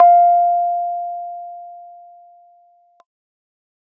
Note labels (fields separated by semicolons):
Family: keyboard; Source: electronic; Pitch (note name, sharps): F5; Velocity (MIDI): 75